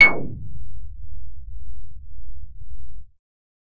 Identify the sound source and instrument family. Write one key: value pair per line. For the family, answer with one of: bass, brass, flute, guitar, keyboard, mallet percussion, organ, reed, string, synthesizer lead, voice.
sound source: synthesizer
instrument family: bass